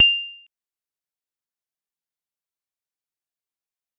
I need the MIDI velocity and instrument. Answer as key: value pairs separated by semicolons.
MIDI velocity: 50; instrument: acoustic mallet percussion instrument